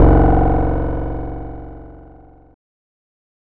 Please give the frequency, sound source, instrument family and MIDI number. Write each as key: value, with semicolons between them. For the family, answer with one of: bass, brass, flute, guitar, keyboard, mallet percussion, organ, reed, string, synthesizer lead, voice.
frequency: 23.12 Hz; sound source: electronic; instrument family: guitar; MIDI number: 18